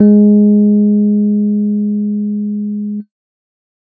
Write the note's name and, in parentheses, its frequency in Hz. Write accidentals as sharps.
G#3 (207.7 Hz)